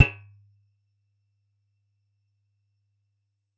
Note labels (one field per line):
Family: guitar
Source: acoustic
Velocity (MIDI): 25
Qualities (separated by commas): percussive